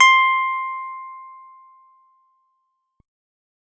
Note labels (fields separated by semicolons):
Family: guitar; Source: electronic; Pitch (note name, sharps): C6; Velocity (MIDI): 25